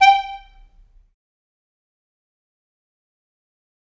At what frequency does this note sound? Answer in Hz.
784 Hz